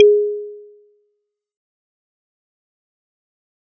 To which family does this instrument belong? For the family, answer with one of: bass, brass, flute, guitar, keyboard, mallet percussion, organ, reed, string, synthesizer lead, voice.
mallet percussion